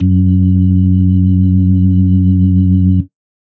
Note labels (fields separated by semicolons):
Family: organ; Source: electronic; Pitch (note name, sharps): F#2; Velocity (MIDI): 127; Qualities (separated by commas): dark, reverb